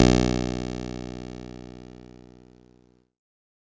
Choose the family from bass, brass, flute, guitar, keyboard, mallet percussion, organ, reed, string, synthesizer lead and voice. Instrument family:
keyboard